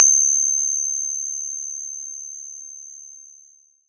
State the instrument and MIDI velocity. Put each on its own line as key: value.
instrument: electronic mallet percussion instrument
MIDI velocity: 75